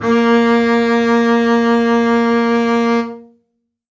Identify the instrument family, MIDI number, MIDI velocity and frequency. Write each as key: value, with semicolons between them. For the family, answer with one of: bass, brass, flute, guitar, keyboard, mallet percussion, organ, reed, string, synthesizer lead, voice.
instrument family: string; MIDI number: 58; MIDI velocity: 100; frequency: 233.1 Hz